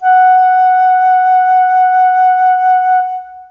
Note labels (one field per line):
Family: flute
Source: acoustic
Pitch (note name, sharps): F#5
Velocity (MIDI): 50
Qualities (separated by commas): long release, reverb